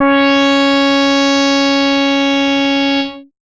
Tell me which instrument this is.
synthesizer bass